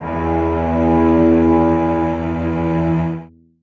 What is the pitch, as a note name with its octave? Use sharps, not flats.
E2